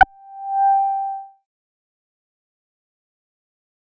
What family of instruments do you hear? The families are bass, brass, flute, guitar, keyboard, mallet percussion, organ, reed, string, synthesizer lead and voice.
bass